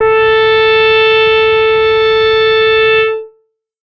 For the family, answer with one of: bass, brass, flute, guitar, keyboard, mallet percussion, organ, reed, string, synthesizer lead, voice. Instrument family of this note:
bass